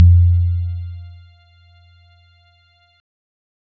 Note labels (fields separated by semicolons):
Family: keyboard; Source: electronic; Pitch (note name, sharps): F2; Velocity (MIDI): 127; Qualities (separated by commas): dark